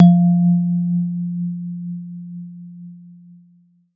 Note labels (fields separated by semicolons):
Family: mallet percussion; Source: acoustic; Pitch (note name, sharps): F3; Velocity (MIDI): 100